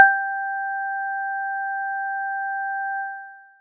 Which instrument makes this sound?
acoustic mallet percussion instrument